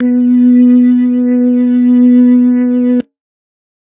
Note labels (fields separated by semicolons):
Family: organ; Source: electronic; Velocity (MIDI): 75